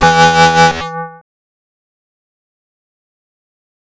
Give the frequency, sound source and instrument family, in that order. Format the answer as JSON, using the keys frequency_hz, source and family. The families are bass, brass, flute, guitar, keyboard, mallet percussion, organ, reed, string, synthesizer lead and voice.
{"frequency_hz": 164.8, "source": "synthesizer", "family": "bass"}